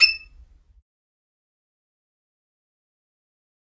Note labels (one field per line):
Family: string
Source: acoustic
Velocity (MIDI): 75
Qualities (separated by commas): fast decay, percussive, reverb